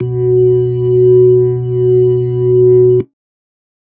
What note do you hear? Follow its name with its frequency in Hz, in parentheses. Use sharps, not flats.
B2 (123.5 Hz)